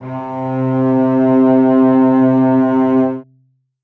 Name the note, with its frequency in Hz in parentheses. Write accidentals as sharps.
C3 (130.8 Hz)